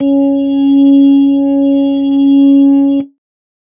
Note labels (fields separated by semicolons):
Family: organ; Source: electronic; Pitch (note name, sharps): C#4; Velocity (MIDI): 75; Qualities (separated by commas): dark